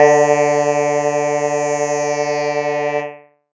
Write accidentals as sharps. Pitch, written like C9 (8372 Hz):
D3 (146.8 Hz)